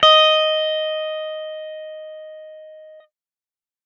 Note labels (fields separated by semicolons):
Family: guitar; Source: electronic; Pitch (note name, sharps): D#5; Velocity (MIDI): 100; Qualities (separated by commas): distorted